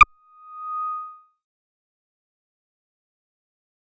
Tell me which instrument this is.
synthesizer bass